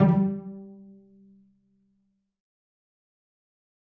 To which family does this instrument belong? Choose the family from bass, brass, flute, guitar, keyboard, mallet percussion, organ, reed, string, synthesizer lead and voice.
string